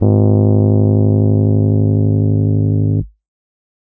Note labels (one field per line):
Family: keyboard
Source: electronic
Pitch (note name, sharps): G#1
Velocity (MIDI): 100